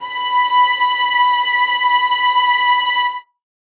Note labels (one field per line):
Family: string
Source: acoustic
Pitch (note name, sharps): B5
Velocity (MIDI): 50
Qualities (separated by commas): reverb